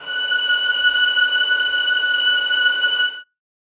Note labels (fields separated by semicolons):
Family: string; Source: acoustic; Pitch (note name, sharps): F#6; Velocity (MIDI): 75; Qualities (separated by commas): reverb